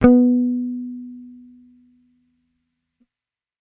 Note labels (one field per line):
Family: bass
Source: electronic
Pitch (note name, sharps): B3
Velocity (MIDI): 50